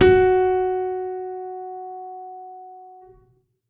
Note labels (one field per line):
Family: keyboard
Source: acoustic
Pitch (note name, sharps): F#4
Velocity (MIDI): 127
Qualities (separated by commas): reverb